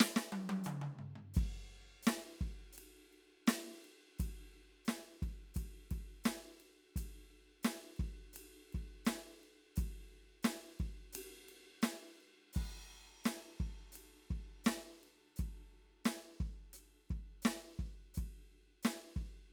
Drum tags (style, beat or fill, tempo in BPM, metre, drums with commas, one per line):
rock
beat
86 BPM
4/4
crash, ride, hi-hat pedal, snare, high tom, mid tom, floor tom, kick